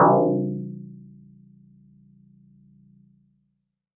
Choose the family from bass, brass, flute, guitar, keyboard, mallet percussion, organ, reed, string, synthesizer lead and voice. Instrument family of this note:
mallet percussion